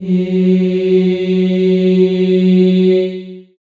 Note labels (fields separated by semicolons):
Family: voice; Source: acoustic; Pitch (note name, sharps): F#3; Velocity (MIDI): 127; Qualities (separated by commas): long release, reverb